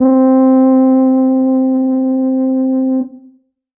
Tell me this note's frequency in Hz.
261.6 Hz